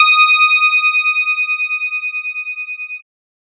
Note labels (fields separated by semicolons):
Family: bass; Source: synthesizer; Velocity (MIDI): 100